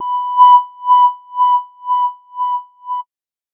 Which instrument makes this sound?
synthesizer bass